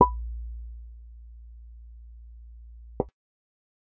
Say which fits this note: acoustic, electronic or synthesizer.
synthesizer